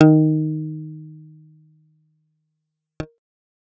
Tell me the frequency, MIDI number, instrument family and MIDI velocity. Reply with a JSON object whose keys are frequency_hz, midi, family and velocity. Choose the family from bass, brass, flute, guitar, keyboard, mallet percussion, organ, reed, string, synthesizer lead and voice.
{"frequency_hz": 155.6, "midi": 51, "family": "bass", "velocity": 100}